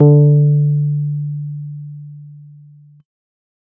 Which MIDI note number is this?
50